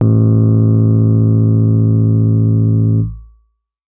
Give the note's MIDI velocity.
127